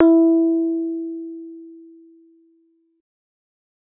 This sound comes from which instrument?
electronic keyboard